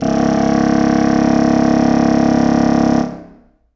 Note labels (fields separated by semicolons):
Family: reed; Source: acoustic; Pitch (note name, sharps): C#1; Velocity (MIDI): 127; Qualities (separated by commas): reverb